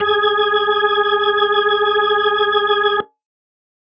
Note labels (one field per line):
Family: organ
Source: electronic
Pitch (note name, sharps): G#4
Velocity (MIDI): 100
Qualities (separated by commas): reverb